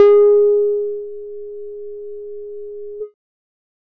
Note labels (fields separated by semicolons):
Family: bass; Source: synthesizer; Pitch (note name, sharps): G#4; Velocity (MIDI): 75